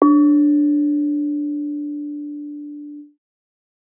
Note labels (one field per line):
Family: mallet percussion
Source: acoustic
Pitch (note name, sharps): D4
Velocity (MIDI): 50